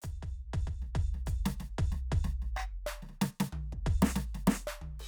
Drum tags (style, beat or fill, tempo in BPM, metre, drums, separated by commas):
New Orleans funk, fill, 93 BPM, 4/4, crash, hi-hat pedal, percussion, snare, floor tom, kick